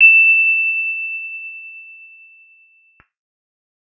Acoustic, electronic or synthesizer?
electronic